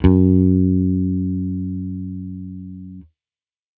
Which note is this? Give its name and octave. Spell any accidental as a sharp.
F#2